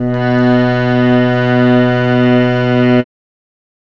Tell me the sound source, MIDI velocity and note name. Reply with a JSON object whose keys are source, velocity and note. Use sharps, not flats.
{"source": "acoustic", "velocity": 25, "note": "B2"}